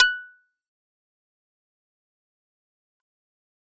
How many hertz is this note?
1480 Hz